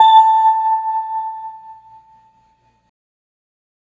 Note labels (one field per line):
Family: organ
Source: electronic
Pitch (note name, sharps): A5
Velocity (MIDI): 75